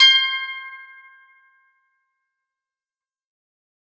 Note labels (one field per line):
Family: guitar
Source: acoustic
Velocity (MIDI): 50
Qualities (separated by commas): bright, fast decay